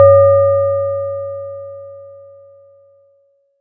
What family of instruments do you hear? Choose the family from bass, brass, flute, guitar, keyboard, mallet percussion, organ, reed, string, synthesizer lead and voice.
mallet percussion